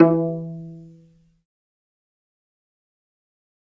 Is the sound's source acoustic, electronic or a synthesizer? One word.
acoustic